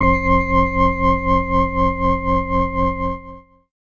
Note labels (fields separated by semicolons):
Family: organ; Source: electronic; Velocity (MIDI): 127; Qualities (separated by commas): distorted